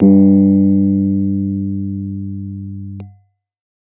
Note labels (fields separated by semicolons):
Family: keyboard; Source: electronic; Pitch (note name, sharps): G2; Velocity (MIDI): 75; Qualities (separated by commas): dark